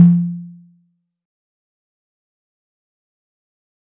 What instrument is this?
acoustic mallet percussion instrument